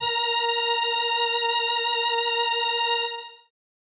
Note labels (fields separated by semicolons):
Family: keyboard; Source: synthesizer; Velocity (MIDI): 100; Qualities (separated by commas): bright